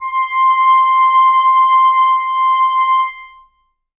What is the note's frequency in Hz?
1047 Hz